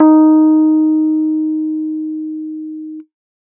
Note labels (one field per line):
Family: keyboard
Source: electronic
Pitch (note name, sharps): D#4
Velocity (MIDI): 100